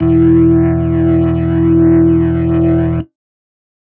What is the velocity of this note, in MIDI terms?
25